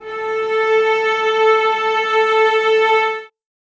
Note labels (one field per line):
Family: string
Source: acoustic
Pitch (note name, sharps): A4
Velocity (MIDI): 75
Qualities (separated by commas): reverb